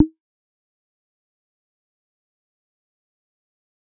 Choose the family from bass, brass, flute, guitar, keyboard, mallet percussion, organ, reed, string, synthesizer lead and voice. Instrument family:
bass